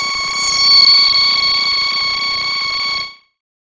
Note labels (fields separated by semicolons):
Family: bass; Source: synthesizer; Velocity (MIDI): 75; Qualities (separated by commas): bright, distorted, non-linear envelope